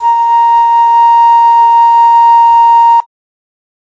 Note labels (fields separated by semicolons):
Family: flute; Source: acoustic; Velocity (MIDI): 25; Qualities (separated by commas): bright